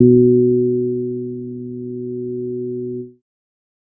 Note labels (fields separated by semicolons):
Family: bass; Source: synthesizer; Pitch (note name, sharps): B2; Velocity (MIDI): 100; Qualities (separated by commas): dark